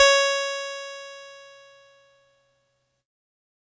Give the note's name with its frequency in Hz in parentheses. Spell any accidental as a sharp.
C#5 (554.4 Hz)